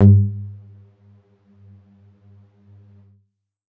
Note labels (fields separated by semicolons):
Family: keyboard; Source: electronic; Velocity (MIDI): 127; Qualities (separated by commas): dark, percussive, reverb